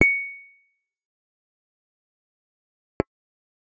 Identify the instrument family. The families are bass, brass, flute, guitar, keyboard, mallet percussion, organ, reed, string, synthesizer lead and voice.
bass